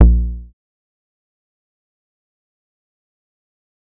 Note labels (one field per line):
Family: bass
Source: synthesizer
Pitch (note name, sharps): A#1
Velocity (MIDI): 100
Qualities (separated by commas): dark, fast decay, percussive